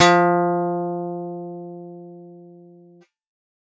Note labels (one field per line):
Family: guitar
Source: synthesizer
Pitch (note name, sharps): F3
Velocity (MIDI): 75